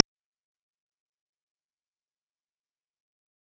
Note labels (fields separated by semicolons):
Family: bass; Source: synthesizer; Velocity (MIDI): 127; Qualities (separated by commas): fast decay, percussive